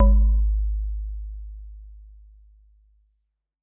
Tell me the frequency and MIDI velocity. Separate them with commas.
51.91 Hz, 25